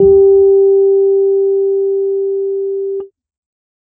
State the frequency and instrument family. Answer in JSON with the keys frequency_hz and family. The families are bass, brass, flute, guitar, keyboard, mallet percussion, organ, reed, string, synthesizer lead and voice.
{"frequency_hz": 392, "family": "keyboard"}